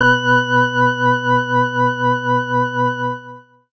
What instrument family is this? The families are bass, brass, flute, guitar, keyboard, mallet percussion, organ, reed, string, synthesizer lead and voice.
organ